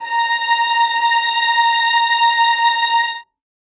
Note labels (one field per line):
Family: string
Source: acoustic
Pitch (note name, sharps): A#5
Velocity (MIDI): 50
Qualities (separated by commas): reverb